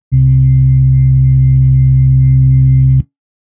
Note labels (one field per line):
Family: organ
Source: electronic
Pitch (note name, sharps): C2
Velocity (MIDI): 25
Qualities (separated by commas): dark